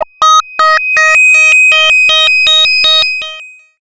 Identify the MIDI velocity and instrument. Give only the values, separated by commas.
50, synthesizer bass